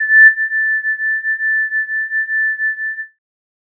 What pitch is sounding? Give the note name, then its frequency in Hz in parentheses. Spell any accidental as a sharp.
A6 (1760 Hz)